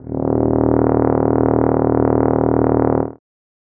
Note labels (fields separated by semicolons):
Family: brass; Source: acoustic; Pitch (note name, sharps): D#1; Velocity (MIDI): 100; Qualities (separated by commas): dark